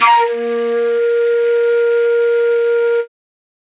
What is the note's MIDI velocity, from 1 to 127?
75